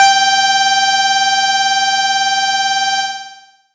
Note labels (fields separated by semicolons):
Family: bass; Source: synthesizer; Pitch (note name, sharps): G5; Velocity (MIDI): 100; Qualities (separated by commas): bright, distorted, long release